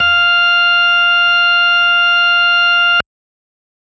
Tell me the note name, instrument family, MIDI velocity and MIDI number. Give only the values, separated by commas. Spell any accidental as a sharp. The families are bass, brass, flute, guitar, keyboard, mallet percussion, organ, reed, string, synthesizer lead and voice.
F5, organ, 75, 77